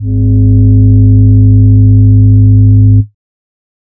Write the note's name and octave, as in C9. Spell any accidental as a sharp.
G#1